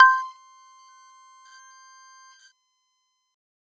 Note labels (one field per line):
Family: mallet percussion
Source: acoustic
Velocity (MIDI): 50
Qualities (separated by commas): multiphonic, percussive